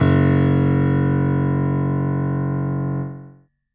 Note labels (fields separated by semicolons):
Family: keyboard; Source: acoustic; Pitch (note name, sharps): F#1; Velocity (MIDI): 75